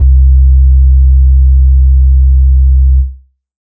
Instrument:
electronic organ